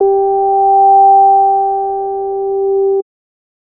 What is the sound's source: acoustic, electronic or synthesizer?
synthesizer